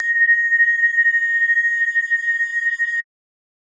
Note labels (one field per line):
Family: mallet percussion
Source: electronic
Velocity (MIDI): 127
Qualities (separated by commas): multiphonic, non-linear envelope